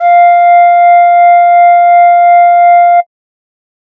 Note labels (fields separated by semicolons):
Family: flute; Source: synthesizer; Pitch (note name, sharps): F5; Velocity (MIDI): 100